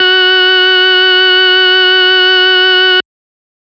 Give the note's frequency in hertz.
370 Hz